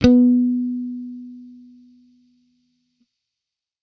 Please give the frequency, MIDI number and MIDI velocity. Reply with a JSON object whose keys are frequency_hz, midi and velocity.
{"frequency_hz": 246.9, "midi": 59, "velocity": 100}